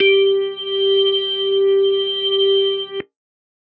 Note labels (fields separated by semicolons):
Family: organ; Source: electronic; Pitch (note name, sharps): G4; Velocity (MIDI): 75